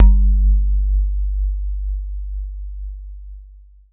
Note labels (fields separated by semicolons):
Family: mallet percussion; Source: acoustic; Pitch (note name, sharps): G1; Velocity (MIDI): 100; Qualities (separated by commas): long release